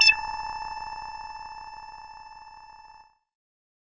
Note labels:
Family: bass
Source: synthesizer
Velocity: 75

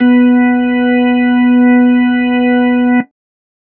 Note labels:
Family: organ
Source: electronic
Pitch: B3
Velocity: 127

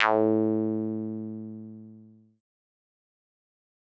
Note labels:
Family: synthesizer lead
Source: synthesizer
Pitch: A2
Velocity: 127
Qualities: distorted, fast decay

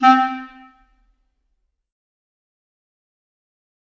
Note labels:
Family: reed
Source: acoustic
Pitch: C4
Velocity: 127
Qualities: fast decay, percussive, reverb

